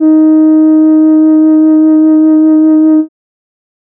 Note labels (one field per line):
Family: keyboard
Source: synthesizer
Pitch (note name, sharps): D#4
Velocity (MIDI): 75